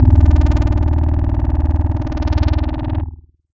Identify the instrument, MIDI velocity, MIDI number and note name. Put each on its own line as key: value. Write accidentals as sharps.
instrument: electronic keyboard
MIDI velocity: 100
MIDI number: 15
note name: D#0